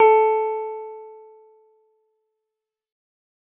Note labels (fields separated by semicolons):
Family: guitar; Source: synthesizer; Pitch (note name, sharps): A4; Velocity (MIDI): 100; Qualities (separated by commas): fast decay